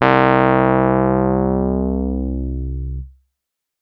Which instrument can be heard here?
electronic keyboard